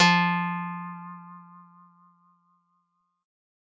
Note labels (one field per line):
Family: guitar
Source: acoustic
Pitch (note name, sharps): F3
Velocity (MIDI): 100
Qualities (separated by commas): bright